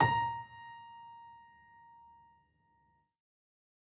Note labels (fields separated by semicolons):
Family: keyboard; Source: acoustic; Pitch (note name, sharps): A#5; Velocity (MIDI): 100